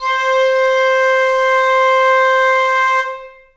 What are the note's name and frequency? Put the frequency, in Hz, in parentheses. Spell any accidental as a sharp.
C5 (523.3 Hz)